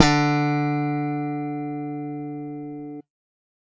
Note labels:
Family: bass; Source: electronic; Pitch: D3; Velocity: 127; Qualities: bright

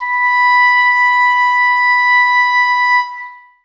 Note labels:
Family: reed; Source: acoustic; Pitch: B5; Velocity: 75; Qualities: long release, reverb

